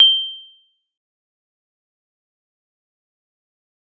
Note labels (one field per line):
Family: mallet percussion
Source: acoustic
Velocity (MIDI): 127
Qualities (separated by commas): bright, fast decay, percussive